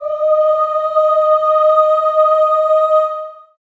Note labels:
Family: voice; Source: acoustic; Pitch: D#5; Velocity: 127; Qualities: long release, reverb

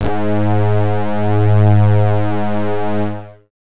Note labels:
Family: bass; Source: synthesizer; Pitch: G#2; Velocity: 50; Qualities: distorted

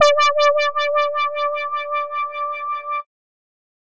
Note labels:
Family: bass; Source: synthesizer; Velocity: 100; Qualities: distorted

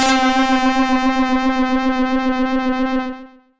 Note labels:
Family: bass; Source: synthesizer; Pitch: C4; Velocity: 127; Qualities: bright, distorted, tempo-synced

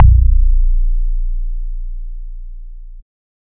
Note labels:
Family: bass; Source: synthesizer; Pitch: A#0; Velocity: 127

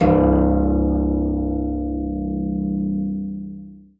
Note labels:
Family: string; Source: acoustic; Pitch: C1; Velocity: 127; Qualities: long release, reverb

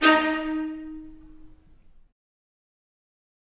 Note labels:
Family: string; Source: acoustic; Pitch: D#4; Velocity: 100; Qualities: fast decay, reverb

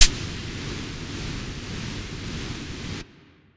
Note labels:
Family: flute; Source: acoustic; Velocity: 75; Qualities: distorted

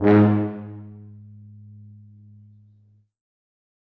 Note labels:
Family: brass; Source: acoustic; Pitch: G#2; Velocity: 25; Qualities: reverb

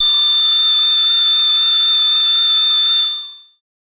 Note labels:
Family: voice; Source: synthesizer; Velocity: 127; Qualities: bright, long release

